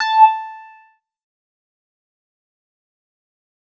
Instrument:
synthesizer bass